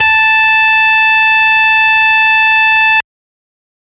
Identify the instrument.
electronic organ